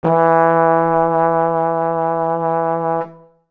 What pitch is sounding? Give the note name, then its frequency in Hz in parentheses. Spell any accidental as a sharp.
E3 (164.8 Hz)